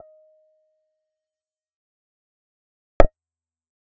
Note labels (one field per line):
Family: bass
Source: synthesizer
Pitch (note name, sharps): D#5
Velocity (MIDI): 25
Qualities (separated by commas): dark, reverb